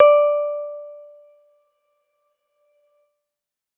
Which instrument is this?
electronic keyboard